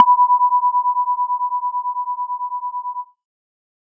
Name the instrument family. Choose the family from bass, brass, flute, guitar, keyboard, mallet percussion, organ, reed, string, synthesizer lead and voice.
synthesizer lead